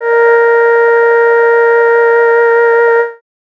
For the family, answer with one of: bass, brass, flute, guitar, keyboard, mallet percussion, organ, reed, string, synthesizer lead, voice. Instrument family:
voice